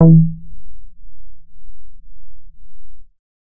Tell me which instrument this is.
synthesizer bass